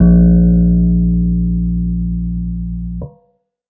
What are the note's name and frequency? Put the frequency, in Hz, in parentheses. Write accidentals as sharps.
A#1 (58.27 Hz)